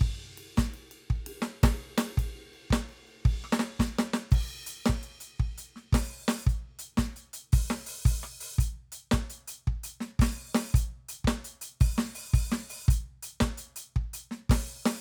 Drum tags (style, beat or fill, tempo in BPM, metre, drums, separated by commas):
rock shuffle, beat, 112 BPM, 4/4, crash, ride, ride bell, closed hi-hat, open hi-hat, hi-hat pedal, snare, cross-stick, kick